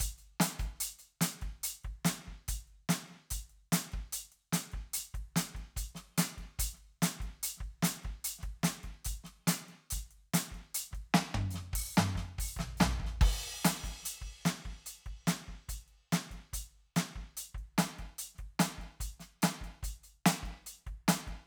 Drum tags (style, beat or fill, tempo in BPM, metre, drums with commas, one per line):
rock
beat
145 BPM
4/4
crash, closed hi-hat, open hi-hat, hi-hat pedal, snare, high tom, floor tom, kick